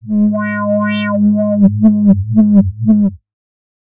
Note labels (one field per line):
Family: bass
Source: synthesizer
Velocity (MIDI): 50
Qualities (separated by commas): distorted, non-linear envelope